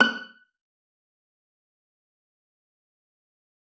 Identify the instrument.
acoustic string instrument